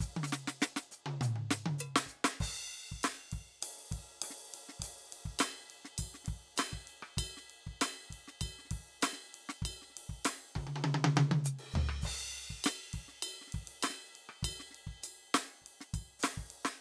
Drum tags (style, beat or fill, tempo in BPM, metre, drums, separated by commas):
funk, beat, 100 BPM, 4/4, crash, ride, ride bell, closed hi-hat, hi-hat pedal, percussion, snare, cross-stick, high tom, mid tom, floor tom, kick